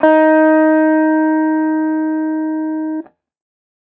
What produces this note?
electronic guitar